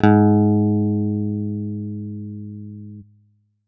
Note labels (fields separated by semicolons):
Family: guitar; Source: electronic; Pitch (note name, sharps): G#2; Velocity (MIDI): 75